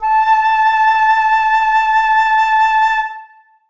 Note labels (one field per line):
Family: flute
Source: acoustic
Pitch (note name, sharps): A5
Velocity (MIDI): 100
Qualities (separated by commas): reverb